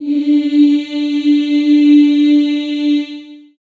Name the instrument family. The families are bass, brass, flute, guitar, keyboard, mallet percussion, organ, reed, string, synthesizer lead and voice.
voice